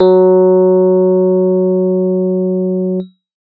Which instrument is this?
electronic keyboard